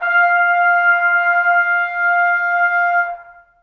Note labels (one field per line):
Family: brass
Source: acoustic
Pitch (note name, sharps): F5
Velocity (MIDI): 50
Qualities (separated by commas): reverb